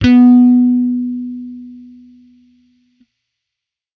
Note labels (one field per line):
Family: bass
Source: electronic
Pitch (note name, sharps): B3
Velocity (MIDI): 127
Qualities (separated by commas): distorted